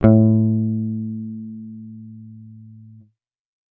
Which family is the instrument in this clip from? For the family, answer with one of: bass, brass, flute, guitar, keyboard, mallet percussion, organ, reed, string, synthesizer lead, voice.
bass